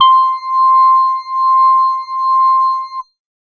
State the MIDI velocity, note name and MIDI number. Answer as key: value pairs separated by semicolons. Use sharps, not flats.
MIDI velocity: 75; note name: C6; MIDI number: 84